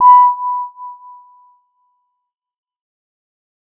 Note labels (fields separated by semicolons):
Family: bass; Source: synthesizer; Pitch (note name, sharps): B5; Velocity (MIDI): 25; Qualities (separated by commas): fast decay